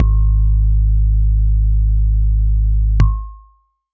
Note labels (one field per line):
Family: keyboard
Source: electronic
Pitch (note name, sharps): G#1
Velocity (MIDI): 50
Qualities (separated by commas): long release